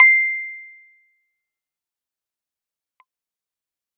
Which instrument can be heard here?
electronic keyboard